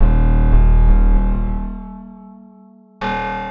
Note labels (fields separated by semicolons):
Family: guitar; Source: acoustic; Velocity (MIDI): 50; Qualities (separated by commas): reverb